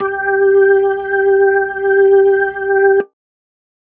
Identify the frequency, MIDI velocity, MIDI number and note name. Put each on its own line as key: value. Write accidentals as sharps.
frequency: 392 Hz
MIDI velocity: 127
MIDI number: 67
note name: G4